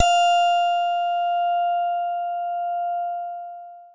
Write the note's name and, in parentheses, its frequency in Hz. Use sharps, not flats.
F5 (698.5 Hz)